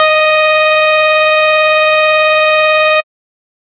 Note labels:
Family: bass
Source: synthesizer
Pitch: D#5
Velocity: 50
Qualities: bright, distorted

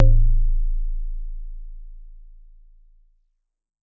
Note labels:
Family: mallet percussion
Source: acoustic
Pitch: A0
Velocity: 100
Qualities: dark

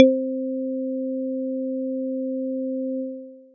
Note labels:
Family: mallet percussion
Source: acoustic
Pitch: C4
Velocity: 50

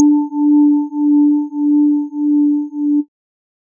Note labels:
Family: organ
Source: electronic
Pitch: D4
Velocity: 50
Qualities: dark

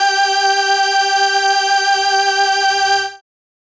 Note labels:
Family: keyboard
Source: synthesizer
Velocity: 75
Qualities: bright

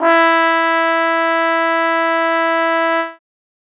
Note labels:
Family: brass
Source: acoustic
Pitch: E4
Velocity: 100

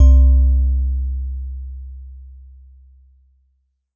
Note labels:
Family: mallet percussion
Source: acoustic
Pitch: C2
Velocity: 50

